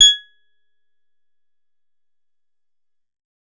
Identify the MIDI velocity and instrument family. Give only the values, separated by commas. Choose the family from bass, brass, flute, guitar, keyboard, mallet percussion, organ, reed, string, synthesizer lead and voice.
127, bass